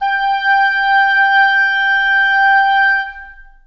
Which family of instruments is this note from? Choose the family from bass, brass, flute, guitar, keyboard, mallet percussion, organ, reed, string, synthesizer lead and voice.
reed